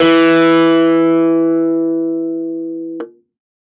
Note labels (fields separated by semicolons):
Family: keyboard; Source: electronic; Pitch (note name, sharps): E3; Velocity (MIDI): 127; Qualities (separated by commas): distorted